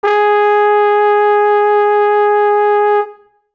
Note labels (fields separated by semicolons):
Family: brass; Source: acoustic; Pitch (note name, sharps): G#4; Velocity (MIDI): 100